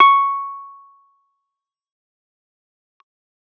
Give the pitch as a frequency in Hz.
1109 Hz